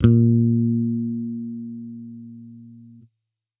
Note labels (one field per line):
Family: bass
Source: electronic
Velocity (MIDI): 127